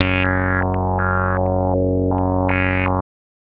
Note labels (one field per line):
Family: bass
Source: synthesizer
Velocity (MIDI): 127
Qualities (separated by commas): tempo-synced